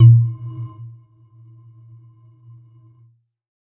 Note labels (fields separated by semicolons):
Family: mallet percussion; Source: electronic; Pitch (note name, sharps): A#2; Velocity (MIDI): 75; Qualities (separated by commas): dark, non-linear envelope, percussive